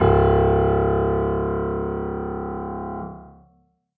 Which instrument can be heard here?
acoustic keyboard